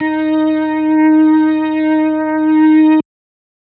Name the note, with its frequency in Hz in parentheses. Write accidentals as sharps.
D#4 (311.1 Hz)